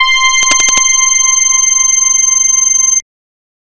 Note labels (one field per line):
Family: bass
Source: synthesizer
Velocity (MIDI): 127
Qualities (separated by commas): bright, distorted, multiphonic